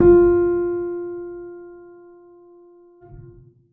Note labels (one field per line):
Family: keyboard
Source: acoustic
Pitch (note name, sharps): F4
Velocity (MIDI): 50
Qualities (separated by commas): dark, reverb